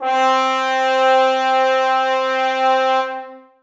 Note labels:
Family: brass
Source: acoustic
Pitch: C4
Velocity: 127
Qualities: bright, reverb

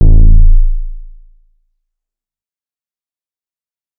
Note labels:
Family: bass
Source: synthesizer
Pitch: A0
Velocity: 127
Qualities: dark, fast decay

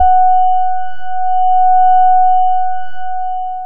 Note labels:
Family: bass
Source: synthesizer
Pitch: F#5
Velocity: 25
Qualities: long release

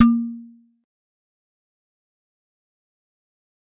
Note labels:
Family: mallet percussion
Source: acoustic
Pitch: A#3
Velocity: 50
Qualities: dark, fast decay, percussive

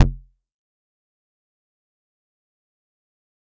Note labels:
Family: mallet percussion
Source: acoustic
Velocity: 100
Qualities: fast decay, multiphonic, percussive

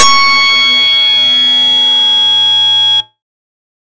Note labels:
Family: bass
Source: synthesizer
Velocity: 100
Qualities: bright, distorted

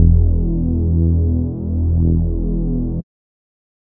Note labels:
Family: bass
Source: synthesizer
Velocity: 50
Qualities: dark

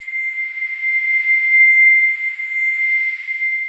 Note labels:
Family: mallet percussion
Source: electronic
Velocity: 100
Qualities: bright, long release, non-linear envelope

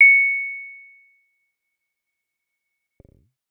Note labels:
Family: bass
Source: synthesizer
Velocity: 127

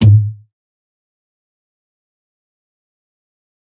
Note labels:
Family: guitar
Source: electronic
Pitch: G#2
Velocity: 25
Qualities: distorted, fast decay, percussive

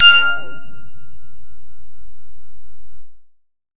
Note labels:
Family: bass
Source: synthesizer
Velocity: 50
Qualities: distorted

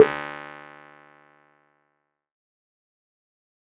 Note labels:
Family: keyboard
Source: electronic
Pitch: D2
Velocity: 50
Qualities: fast decay, percussive

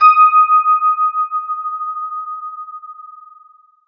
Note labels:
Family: guitar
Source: electronic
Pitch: D#6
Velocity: 50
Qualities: long release, multiphonic, non-linear envelope

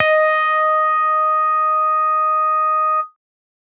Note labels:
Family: bass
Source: synthesizer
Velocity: 127

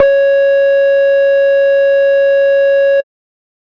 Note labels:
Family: bass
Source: synthesizer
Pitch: C#5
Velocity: 50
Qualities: distorted, tempo-synced

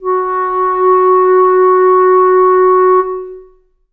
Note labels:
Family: reed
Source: acoustic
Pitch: F#4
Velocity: 25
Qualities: long release, reverb

